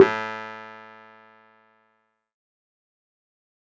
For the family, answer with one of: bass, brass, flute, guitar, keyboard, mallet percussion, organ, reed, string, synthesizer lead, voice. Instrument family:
keyboard